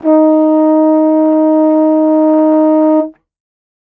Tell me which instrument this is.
acoustic brass instrument